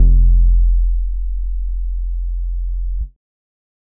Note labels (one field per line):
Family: bass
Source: synthesizer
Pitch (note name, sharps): F1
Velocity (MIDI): 25